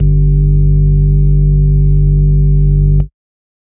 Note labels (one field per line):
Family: organ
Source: electronic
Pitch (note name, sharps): G1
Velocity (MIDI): 25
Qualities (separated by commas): dark